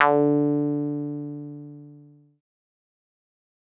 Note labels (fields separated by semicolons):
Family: synthesizer lead; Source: synthesizer; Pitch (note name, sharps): D3; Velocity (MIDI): 75; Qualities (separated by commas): distorted, fast decay